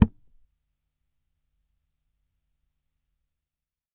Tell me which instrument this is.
electronic bass